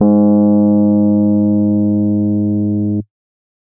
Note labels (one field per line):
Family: keyboard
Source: electronic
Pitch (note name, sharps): G#2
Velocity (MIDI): 100